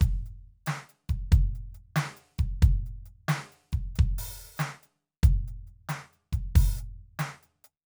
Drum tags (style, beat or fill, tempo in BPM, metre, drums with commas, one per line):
rock
beat
92 BPM
4/4
closed hi-hat, open hi-hat, hi-hat pedal, snare, kick